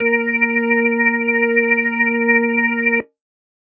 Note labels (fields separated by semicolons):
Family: organ; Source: electronic; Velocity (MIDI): 50